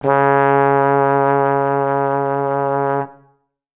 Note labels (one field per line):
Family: brass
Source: acoustic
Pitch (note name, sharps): C#3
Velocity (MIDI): 75